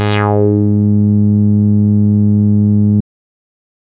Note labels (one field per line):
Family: bass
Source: synthesizer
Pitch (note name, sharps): G#2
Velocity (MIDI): 100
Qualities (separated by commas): distorted